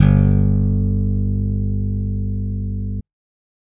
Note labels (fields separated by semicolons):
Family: bass; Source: electronic; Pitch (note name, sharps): G1; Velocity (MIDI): 127; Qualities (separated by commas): bright